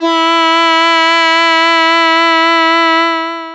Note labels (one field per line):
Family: voice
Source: synthesizer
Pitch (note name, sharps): E4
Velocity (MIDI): 100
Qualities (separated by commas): bright, distorted, long release